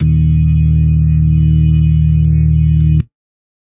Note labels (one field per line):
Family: organ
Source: electronic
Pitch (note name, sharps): D#1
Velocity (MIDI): 100